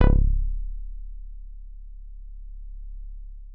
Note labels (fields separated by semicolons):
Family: guitar; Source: synthesizer; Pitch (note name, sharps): C#1; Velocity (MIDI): 25; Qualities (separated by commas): long release